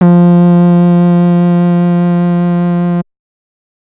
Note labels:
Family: bass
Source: synthesizer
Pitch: F3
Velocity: 127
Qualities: distorted

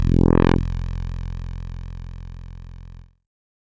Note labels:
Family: keyboard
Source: synthesizer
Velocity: 75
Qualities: bright, distorted

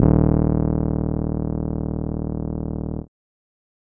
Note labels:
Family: keyboard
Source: electronic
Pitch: D#1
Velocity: 25

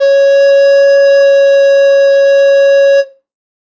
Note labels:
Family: flute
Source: acoustic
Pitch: C#5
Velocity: 100

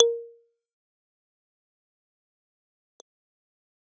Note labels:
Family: keyboard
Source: electronic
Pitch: A#4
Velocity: 25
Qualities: fast decay, percussive

